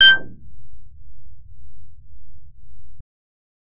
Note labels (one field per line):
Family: bass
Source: synthesizer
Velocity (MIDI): 127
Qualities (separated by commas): distorted